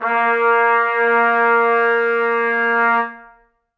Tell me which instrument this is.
acoustic brass instrument